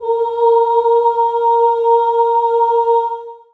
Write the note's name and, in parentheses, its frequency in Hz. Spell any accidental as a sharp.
A#4 (466.2 Hz)